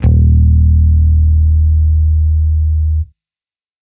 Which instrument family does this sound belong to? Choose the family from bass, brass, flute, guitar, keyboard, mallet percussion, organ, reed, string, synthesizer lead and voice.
bass